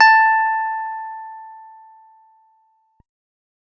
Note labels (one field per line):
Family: guitar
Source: electronic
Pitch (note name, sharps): A5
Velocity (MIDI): 25